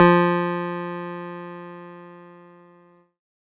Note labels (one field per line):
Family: keyboard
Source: electronic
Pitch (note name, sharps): F3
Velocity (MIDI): 127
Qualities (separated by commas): distorted